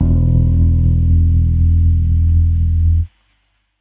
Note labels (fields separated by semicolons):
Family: keyboard; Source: electronic; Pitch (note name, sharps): E1; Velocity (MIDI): 50; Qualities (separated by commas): dark